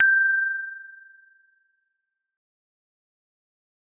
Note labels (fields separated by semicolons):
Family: mallet percussion; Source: acoustic; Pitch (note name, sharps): G6; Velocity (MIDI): 75; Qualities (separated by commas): fast decay